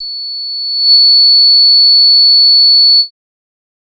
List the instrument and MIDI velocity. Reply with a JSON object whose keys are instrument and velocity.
{"instrument": "synthesizer bass", "velocity": 127}